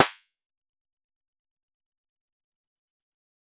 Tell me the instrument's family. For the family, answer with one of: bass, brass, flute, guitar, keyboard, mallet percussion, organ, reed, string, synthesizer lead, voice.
guitar